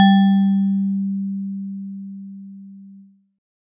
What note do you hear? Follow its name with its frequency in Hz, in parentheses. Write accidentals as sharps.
G3 (196 Hz)